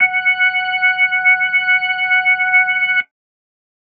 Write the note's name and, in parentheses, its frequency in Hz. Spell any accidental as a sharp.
F#5 (740 Hz)